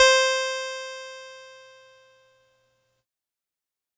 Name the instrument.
electronic keyboard